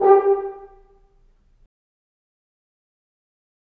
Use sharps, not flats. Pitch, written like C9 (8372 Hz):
G4 (392 Hz)